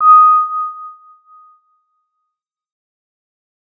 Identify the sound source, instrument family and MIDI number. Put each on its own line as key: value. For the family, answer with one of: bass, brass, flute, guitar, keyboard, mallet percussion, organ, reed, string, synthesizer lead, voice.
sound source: synthesizer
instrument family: bass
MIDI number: 87